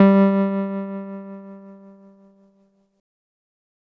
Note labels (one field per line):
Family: keyboard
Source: electronic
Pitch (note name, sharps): G3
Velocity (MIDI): 127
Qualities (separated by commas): distorted